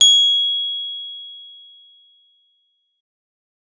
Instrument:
electronic keyboard